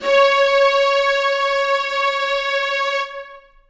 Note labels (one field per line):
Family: string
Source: acoustic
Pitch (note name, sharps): C#5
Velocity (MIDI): 127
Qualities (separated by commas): reverb